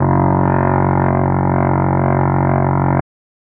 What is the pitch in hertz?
46.25 Hz